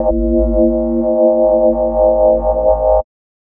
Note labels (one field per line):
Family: mallet percussion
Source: synthesizer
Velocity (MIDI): 75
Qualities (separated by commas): multiphonic, non-linear envelope